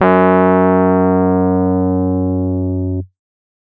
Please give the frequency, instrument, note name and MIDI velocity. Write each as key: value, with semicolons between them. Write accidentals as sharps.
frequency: 92.5 Hz; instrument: electronic keyboard; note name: F#2; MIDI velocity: 75